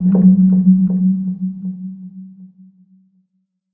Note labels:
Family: synthesizer lead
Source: synthesizer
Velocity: 75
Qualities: dark, non-linear envelope, reverb

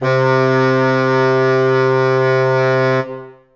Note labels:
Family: reed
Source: acoustic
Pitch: C3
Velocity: 127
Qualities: reverb

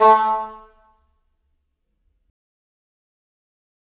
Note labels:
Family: reed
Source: acoustic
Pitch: A3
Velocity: 75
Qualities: fast decay, percussive, reverb

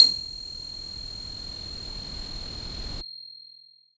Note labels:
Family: voice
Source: synthesizer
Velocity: 50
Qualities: distorted, long release

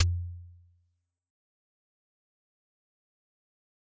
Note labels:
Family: mallet percussion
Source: acoustic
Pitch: F2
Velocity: 50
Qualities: fast decay, percussive

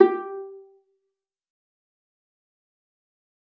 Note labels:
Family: string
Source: acoustic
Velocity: 127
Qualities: fast decay, percussive, reverb

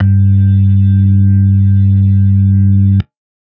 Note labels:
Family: organ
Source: electronic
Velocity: 75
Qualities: dark

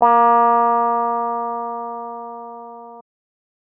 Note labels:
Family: keyboard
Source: electronic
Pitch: A#3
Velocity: 50

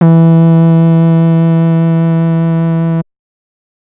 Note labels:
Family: bass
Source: synthesizer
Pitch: E3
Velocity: 127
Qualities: distorted

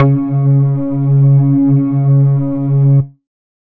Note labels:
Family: bass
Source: synthesizer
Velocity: 100

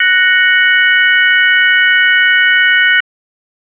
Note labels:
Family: organ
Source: electronic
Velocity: 50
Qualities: bright

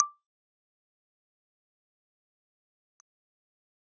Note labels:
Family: keyboard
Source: electronic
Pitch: D6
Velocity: 50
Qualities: fast decay, percussive

